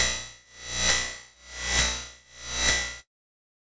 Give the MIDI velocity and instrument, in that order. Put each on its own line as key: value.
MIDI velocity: 127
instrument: electronic guitar